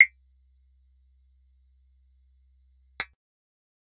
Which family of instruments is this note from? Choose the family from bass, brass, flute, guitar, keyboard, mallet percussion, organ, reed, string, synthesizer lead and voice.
bass